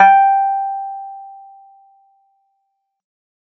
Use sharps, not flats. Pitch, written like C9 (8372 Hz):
G5 (784 Hz)